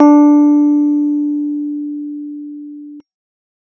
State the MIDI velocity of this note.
127